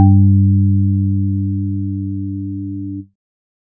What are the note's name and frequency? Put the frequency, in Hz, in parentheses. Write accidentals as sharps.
G2 (98 Hz)